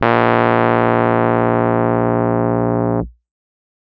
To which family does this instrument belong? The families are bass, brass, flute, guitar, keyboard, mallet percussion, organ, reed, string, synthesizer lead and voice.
keyboard